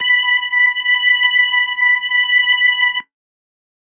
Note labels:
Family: organ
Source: electronic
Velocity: 25

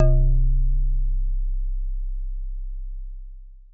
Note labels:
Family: mallet percussion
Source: acoustic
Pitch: C1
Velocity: 25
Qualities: long release

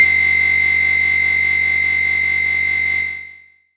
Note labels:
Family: bass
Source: synthesizer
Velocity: 25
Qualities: bright, distorted, long release

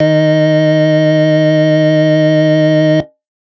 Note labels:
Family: organ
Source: electronic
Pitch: D#3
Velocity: 127

